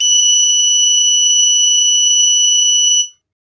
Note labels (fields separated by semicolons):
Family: reed; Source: acoustic; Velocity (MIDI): 100; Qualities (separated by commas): bright, reverb